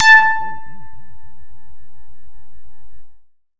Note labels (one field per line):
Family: bass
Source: synthesizer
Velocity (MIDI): 50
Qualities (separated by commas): distorted